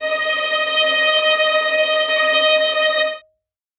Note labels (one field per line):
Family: string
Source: acoustic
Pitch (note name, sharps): D#5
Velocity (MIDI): 75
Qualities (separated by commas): bright, non-linear envelope, reverb